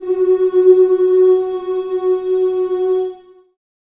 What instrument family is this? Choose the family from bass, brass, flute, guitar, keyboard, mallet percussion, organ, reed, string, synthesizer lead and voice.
voice